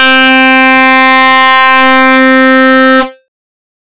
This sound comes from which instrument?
synthesizer bass